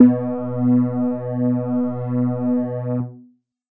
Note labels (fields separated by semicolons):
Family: keyboard; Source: electronic; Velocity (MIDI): 100; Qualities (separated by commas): distorted